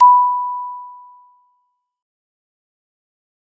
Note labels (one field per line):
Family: mallet percussion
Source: acoustic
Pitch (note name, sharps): B5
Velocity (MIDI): 127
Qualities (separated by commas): fast decay